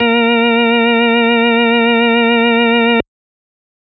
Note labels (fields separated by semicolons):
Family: organ; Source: electronic; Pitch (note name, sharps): A#3; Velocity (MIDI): 75; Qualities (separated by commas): distorted